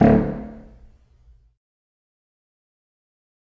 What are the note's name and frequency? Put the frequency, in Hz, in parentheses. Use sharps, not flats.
D1 (36.71 Hz)